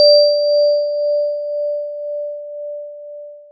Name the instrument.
acoustic mallet percussion instrument